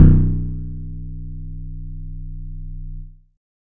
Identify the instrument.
synthesizer guitar